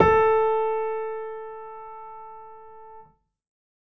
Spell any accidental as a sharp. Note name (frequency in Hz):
A4 (440 Hz)